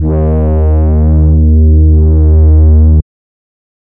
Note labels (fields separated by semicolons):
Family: reed; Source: synthesizer; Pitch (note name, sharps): D#2; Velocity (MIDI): 25; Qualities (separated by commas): distorted, non-linear envelope